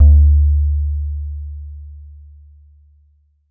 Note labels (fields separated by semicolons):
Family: guitar; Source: synthesizer; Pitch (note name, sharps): D2; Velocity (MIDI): 25; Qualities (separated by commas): dark